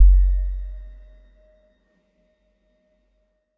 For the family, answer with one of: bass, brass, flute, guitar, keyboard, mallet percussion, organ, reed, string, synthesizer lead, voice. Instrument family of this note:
mallet percussion